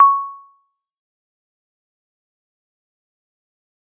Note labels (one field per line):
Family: mallet percussion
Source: acoustic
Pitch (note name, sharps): C#6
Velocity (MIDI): 100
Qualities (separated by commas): fast decay, percussive